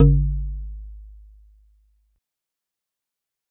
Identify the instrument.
acoustic mallet percussion instrument